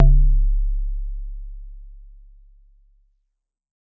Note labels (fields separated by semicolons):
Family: mallet percussion; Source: acoustic; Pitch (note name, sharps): C#1; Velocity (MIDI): 25; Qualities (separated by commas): dark